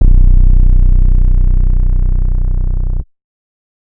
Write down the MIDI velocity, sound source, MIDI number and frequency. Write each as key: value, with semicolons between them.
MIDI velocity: 100; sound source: synthesizer; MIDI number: 23; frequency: 30.87 Hz